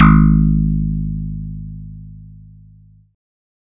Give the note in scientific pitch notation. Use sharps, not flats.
G#1